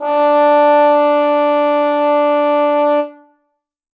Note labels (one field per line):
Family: brass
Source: acoustic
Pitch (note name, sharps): D4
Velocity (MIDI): 100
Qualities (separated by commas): reverb